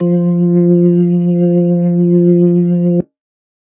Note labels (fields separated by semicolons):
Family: organ; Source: electronic; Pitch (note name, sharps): F3; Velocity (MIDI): 50